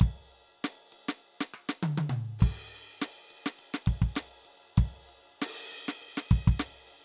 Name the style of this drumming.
rock